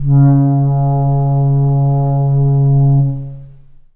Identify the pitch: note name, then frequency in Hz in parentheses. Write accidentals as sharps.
C#3 (138.6 Hz)